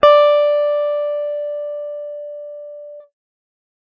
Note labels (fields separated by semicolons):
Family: guitar; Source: electronic; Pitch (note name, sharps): D5; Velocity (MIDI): 75